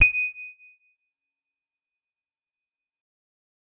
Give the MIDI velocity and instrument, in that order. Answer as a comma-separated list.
100, electronic guitar